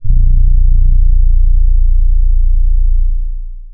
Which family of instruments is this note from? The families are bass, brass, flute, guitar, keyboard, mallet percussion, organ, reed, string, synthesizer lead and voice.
keyboard